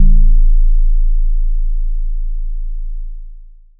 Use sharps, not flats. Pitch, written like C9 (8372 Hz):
A0 (27.5 Hz)